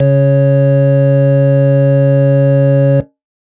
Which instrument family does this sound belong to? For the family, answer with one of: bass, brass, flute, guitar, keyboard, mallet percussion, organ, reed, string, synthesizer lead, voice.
organ